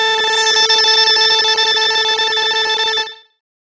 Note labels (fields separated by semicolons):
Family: bass; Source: synthesizer; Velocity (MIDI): 100; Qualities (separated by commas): bright, distorted, non-linear envelope